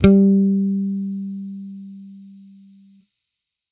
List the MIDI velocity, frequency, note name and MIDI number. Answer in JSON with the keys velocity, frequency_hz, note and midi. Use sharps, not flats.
{"velocity": 25, "frequency_hz": 196, "note": "G3", "midi": 55}